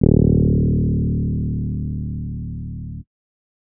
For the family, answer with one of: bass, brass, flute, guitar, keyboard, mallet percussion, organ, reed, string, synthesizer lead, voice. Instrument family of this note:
keyboard